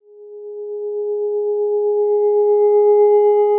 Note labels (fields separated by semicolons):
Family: guitar; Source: electronic; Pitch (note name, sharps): G#4; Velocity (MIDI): 50; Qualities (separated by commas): dark, long release